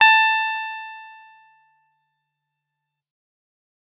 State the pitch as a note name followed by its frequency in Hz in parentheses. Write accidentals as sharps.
A5 (880 Hz)